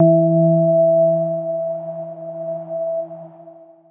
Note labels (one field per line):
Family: keyboard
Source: electronic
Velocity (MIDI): 25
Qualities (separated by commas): dark, long release